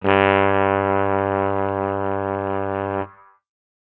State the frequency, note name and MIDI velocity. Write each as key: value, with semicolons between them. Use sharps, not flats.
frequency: 98 Hz; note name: G2; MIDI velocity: 50